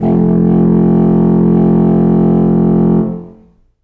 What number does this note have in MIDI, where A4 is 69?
29